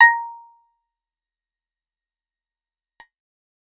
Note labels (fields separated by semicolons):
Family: guitar; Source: acoustic; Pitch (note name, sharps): A#5; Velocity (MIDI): 127; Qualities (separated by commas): fast decay, percussive